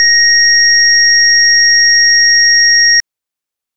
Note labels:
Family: organ; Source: electronic; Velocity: 127; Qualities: bright

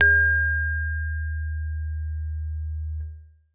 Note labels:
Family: keyboard; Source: acoustic; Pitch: D#2; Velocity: 50

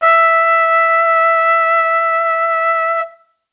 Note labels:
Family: brass; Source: acoustic; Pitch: E5; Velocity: 25

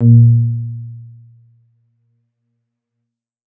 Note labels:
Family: keyboard; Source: electronic; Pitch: A#2; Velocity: 75

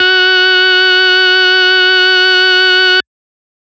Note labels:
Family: organ; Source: electronic; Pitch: F#4; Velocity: 100; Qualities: distorted

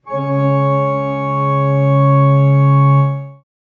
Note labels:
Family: organ; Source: acoustic; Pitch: C#3; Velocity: 127; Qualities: reverb

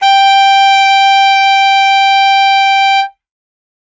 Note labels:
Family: reed; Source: acoustic; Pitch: G5; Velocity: 100; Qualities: bright

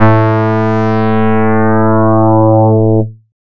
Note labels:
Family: bass; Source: synthesizer; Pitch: A2; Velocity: 100; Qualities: distorted

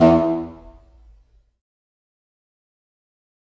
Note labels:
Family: reed; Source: acoustic; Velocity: 75; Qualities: distorted, fast decay, percussive, reverb

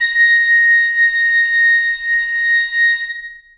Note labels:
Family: flute; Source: acoustic; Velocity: 127; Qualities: reverb

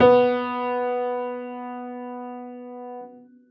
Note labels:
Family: keyboard; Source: acoustic; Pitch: B3; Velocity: 100; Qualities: reverb

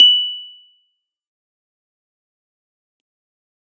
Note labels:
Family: keyboard; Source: electronic; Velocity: 75; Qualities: bright, fast decay, percussive

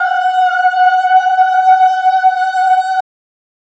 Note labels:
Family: voice; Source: electronic; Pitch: F#5; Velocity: 127

